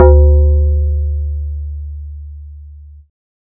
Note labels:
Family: bass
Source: synthesizer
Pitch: D2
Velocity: 75

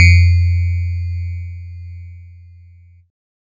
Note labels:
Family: keyboard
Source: electronic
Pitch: F2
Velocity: 127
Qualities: bright, distorted

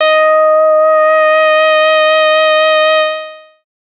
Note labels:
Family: bass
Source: synthesizer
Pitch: D#5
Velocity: 127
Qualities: distorted, long release

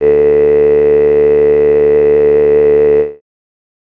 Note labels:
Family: voice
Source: synthesizer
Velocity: 100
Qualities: bright

